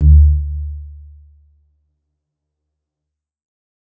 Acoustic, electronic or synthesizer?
electronic